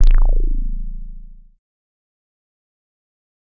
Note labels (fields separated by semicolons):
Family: bass; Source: synthesizer; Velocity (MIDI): 75; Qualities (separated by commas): distorted, fast decay